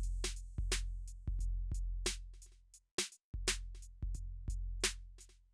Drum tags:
rock
beat
87 BPM
4/4
closed hi-hat, hi-hat pedal, snare, kick

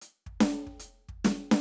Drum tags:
punk
fill
144 BPM
4/4
closed hi-hat, snare, kick

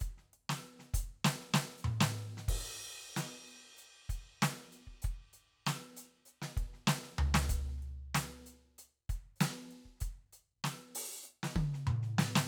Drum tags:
soul
beat
96 BPM
4/4
crash, closed hi-hat, open hi-hat, hi-hat pedal, snare, high tom, mid tom, floor tom, kick

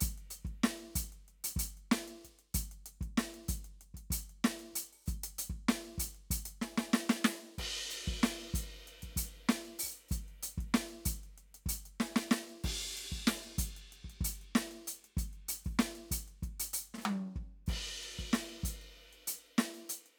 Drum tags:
rock
beat
95 BPM
4/4
crash, ride, closed hi-hat, open hi-hat, hi-hat pedal, snare, high tom, kick

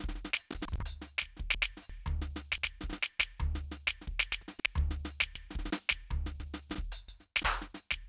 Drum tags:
samba
beat
89 BPM
4/4
closed hi-hat, hi-hat pedal, percussion, snare, floor tom, kick

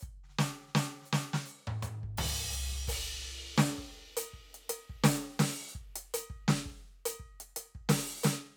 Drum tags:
New Orleans funk
beat
84 BPM
4/4
crash, ride, closed hi-hat, open hi-hat, hi-hat pedal, snare, high tom, floor tom, kick

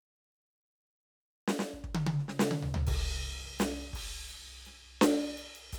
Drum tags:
soft pop
beat
83 BPM
4/4
crash, ride, hi-hat pedal, snare, high tom, floor tom, kick

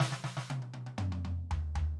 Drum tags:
rock
beat
120 BPM
4/4
snare, high tom, mid tom, floor tom

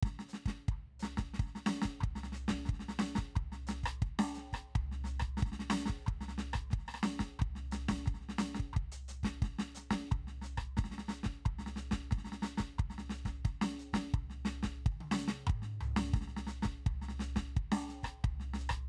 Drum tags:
samba
beat
89 BPM
4/4
closed hi-hat, hi-hat pedal, snare, cross-stick, high tom, mid tom, floor tom, kick

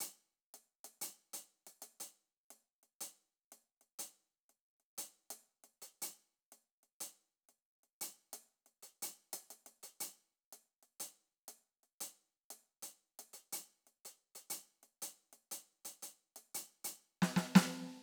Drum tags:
jazz
beat
120 BPM
4/4
closed hi-hat, snare

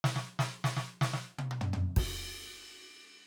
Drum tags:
rock
beat
120 BPM
4/4
crash, ride, snare, high tom, mid tom, kick

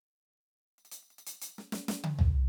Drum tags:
rock
fill
95 BPM
4/4
closed hi-hat, snare, high tom, floor tom

